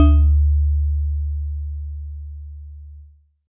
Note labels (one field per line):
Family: mallet percussion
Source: acoustic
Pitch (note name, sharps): D2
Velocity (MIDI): 25